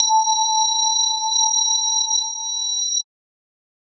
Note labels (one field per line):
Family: mallet percussion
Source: electronic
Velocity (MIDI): 100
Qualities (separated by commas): bright, multiphonic, non-linear envelope